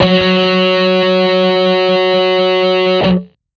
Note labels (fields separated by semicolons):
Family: guitar; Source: electronic; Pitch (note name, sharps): F#3; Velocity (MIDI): 100; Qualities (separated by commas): distorted